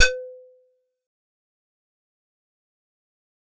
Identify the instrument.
acoustic keyboard